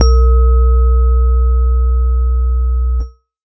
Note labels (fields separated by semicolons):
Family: keyboard; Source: electronic; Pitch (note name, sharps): B1; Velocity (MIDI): 100